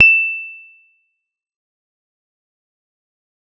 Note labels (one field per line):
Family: guitar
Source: electronic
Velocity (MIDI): 127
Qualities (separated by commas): fast decay, percussive